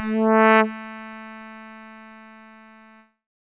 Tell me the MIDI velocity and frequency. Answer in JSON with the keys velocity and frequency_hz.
{"velocity": 25, "frequency_hz": 220}